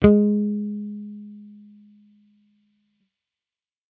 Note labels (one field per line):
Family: bass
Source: electronic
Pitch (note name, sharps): G#3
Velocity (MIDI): 25